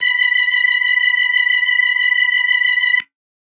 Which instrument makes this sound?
electronic organ